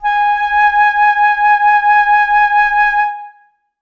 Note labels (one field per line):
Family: flute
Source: acoustic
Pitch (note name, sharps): G#5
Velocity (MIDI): 25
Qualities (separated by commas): reverb